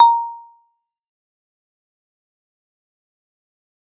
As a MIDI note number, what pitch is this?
82